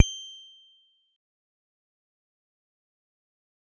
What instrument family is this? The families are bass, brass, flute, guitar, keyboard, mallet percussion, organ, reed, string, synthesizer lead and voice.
guitar